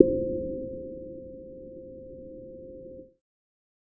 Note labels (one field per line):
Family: bass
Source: synthesizer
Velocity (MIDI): 127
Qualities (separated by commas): dark